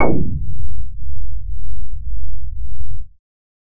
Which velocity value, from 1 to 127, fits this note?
25